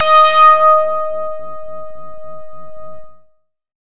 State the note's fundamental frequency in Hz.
622.3 Hz